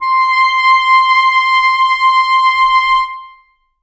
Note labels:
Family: reed; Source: acoustic; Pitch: C6; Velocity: 127; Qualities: reverb

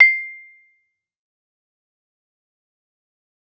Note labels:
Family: mallet percussion; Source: acoustic; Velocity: 50; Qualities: fast decay, percussive

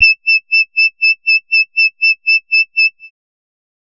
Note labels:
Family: bass; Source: synthesizer; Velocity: 100; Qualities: bright, distorted, tempo-synced

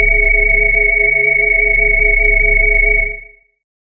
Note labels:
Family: mallet percussion; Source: electronic; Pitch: C#1; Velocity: 127; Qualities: bright, distorted, multiphonic

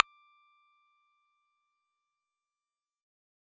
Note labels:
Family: bass; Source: synthesizer; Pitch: D6; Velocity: 100; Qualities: fast decay, percussive

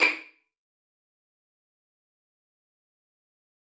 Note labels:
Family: string; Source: acoustic; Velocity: 127; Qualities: fast decay, percussive, reverb

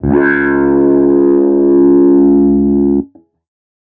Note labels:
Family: guitar; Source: electronic; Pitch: C#2; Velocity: 100; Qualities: bright, distorted, non-linear envelope

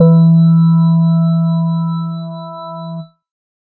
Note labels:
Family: organ; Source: electronic; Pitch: E3; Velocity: 127; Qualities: dark

